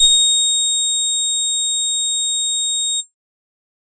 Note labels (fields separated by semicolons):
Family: bass; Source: synthesizer; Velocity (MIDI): 50; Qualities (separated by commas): bright, distorted